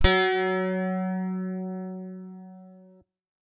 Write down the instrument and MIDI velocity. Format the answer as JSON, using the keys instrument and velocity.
{"instrument": "electronic guitar", "velocity": 127}